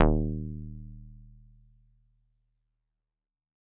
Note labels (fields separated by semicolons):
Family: mallet percussion; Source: acoustic; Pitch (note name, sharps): D#1; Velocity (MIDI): 100